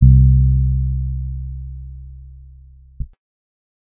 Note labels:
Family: bass; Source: synthesizer; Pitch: C2; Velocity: 25; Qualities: dark

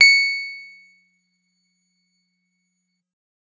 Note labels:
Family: guitar; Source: electronic; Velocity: 50; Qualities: percussive

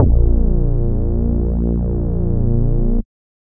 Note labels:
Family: bass; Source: synthesizer; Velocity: 75

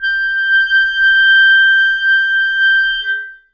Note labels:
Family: reed; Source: acoustic; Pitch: G6; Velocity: 100; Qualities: reverb

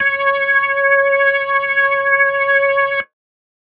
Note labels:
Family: keyboard; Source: electronic; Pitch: C#5; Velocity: 75; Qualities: distorted

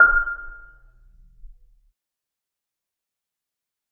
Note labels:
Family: mallet percussion; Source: acoustic; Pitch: F6; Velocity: 25; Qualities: dark, fast decay, percussive, reverb

